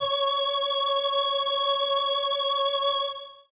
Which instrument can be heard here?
synthesizer keyboard